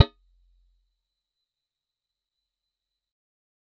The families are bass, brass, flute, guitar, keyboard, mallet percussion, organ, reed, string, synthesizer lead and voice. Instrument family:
guitar